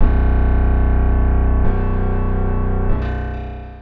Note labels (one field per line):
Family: guitar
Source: acoustic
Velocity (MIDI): 100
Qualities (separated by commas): reverb